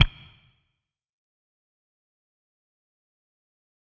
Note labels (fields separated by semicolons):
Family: guitar; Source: electronic; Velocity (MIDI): 75; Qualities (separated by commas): distorted, fast decay, percussive